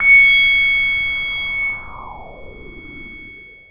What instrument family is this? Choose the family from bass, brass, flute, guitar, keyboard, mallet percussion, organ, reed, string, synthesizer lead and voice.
synthesizer lead